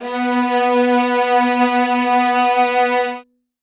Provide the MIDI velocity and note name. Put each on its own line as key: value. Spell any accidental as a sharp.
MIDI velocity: 127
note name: B3